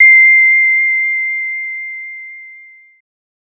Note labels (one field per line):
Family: bass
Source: synthesizer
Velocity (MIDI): 25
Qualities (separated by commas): distorted